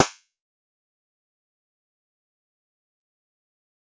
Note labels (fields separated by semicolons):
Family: guitar; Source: synthesizer; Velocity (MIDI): 100; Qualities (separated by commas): fast decay, percussive